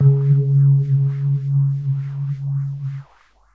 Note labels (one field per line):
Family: keyboard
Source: electronic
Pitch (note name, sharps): C#3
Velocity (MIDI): 25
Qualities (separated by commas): dark, non-linear envelope